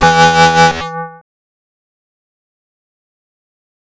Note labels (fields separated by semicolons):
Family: bass; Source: synthesizer; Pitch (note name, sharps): E3; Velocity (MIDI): 75; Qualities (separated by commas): distorted, fast decay, multiphonic